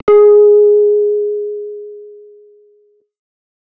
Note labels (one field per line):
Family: bass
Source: synthesizer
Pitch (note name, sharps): G#4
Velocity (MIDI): 127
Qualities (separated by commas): distorted